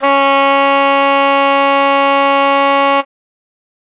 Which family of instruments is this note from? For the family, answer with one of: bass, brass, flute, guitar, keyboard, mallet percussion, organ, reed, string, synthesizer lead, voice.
reed